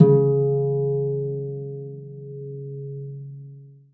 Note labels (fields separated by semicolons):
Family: string; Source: acoustic; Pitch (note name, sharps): C#3; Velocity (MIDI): 50; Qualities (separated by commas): long release, reverb